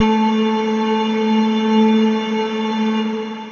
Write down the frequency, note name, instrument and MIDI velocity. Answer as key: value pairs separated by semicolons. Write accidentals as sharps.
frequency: 220 Hz; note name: A3; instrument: electronic guitar; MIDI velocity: 50